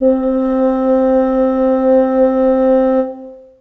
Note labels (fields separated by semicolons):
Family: reed; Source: acoustic; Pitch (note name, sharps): C4; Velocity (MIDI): 25; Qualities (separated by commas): long release, reverb